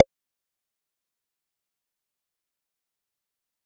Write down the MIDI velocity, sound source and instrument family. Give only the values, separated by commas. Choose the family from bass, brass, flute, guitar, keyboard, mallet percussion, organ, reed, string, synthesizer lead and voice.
25, synthesizer, bass